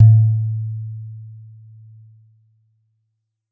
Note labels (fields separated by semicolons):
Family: mallet percussion; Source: acoustic; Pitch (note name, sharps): A2; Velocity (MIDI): 75; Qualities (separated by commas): dark